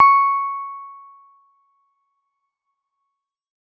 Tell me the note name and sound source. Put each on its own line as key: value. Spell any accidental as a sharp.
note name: C#6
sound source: electronic